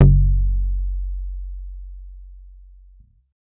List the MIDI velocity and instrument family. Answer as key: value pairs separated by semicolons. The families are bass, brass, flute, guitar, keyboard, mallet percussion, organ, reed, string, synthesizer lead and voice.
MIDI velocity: 100; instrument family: bass